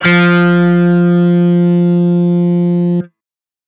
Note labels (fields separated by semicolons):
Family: guitar; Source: electronic; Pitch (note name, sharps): F3; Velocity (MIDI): 50; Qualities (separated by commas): bright, distorted